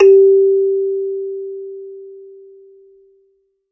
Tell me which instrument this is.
acoustic mallet percussion instrument